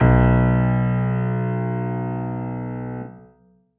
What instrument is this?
acoustic keyboard